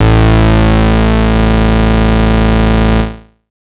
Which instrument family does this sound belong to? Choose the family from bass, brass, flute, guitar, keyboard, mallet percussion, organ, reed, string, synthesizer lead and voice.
bass